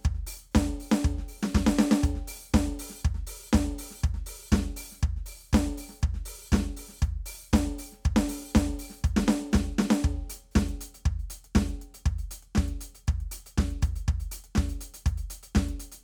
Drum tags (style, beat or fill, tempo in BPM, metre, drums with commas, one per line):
disco
beat
120 BPM
4/4
closed hi-hat, open hi-hat, hi-hat pedal, snare, kick